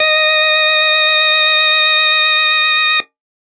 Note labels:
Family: organ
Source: electronic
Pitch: D#5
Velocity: 75

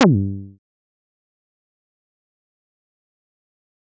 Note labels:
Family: bass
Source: synthesizer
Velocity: 127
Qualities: distorted, fast decay, percussive

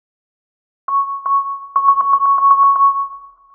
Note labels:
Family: mallet percussion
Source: synthesizer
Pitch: C#6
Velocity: 25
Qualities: long release, multiphonic, percussive, tempo-synced

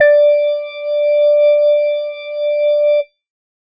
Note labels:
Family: organ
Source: electronic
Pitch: D5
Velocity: 75

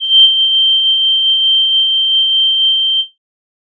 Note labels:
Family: flute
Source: synthesizer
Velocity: 127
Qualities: bright, distorted

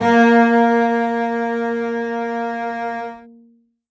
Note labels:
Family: string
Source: acoustic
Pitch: A#3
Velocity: 127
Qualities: reverb

